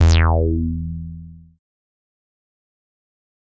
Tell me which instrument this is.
synthesizer bass